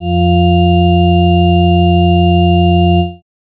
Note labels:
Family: organ; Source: electronic; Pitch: F2; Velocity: 75

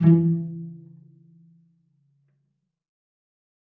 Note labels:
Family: string; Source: acoustic; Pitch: E3; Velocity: 25; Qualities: dark, fast decay, reverb

